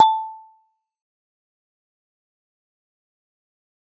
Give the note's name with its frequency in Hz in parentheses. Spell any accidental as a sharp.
A5 (880 Hz)